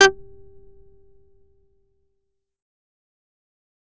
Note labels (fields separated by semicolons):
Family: bass; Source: synthesizer; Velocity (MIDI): 75; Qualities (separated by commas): distorted, fast decay, percussive